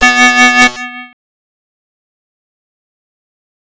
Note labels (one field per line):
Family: bass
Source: synthesizer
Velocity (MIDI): 50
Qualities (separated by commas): bright, distorted, fast decay, multiphonic